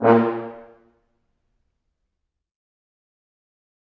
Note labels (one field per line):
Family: brass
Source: acoustic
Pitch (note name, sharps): A#2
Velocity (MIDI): 100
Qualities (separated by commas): fast decay, percussive, reverb